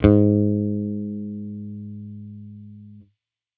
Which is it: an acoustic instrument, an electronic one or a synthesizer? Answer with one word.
electronic